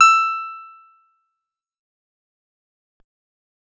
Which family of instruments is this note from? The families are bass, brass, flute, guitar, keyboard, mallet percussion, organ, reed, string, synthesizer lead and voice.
guitar